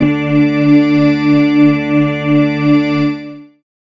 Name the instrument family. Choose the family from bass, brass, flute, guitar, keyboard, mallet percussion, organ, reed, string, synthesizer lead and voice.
organ